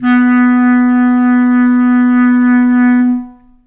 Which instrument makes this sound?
acoustic reed instrument